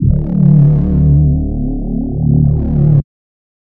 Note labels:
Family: voice; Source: synthesizer; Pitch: D1; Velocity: 127

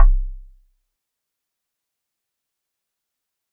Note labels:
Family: mallet percussion; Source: acoustic; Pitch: C1; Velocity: 25; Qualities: fast decay, percussive

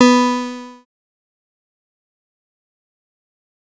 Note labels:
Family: synthesizer lead; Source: synthesizer; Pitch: B3; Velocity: 127; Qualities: bright, distorted, fast decay

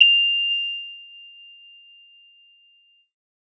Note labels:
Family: keyboard; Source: electronic; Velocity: 75; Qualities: bright

